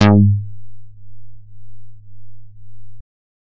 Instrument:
synthesizer bass